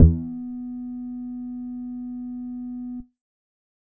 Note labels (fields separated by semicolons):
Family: bass; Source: synthesizer; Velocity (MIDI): 25; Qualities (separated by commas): distorted